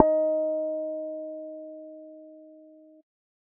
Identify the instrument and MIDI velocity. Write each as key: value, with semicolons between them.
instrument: synthesizer bass; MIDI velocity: 75